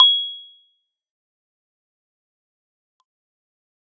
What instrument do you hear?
electronic keyboard